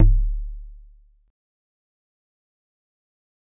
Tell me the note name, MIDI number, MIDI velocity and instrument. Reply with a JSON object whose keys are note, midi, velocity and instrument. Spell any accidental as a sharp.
{"note": "D1", "midi": 26, "velocity": 50, "instrument": "acoustic mallet percussion instrument"}